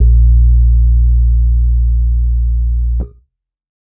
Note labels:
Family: keyboard; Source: electronic; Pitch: A#1; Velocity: 25; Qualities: dark

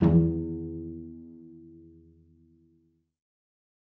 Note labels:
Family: string; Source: acoustic; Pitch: E2; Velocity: 100; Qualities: dark, reverb

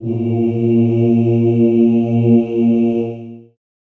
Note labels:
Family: voice; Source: acoustic; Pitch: A#2; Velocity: 75; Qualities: dark, long release, reverb

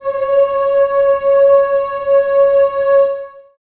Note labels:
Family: voice; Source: acoustic; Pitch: C#5; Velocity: 25; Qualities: long release, reverb

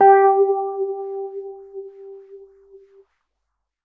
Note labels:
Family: keyboard; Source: electronic; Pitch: G4; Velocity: 75; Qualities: non-linear envelope

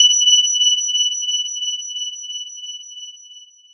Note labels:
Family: mallet percussion; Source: electronic; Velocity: 25; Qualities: bright, long release

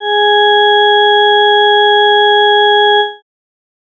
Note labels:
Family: organ; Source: electronic; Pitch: G#4; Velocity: 100

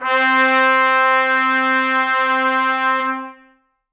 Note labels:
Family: brass; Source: acoustic; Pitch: C4; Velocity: 100; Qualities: reverb

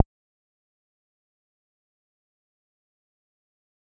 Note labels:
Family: bass; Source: synthesizer; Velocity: 25; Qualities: fast decay, percussive

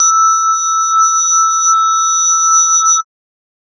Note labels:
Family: mallet percussion; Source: synthesizer; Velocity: 50; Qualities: bright, multiphonic, non-linear envelope

